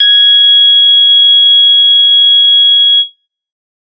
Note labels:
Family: bass; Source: synthesizer; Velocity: 25

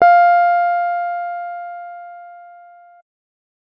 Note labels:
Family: keyboard; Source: electronic; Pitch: F5; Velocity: 50

